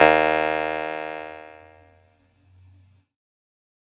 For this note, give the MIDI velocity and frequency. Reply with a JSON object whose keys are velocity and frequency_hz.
{"velocity": 50, "frequency_hz": 77.78}